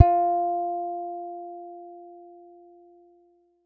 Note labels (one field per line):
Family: guitar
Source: acoustic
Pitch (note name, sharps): F4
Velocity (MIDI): 25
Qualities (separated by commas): dark